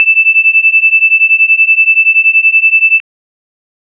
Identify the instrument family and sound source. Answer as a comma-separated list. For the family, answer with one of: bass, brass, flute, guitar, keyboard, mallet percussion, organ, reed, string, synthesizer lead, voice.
organ, electronic